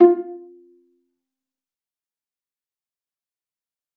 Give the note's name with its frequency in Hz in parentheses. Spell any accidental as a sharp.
F4 (349.2 Hz)